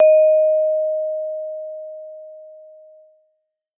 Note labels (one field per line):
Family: mallet percussion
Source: acoustic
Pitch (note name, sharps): D#5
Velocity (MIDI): 75